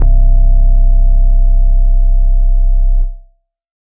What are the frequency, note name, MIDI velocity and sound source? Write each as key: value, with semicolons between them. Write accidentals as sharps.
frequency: 32.7 Hz; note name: C1; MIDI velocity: 75; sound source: electronic